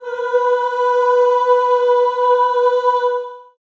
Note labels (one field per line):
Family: voice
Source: acoustic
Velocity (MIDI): 50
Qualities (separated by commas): long release, reverb